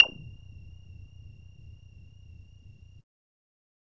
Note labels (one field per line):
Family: bass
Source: synthesizer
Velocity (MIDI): 25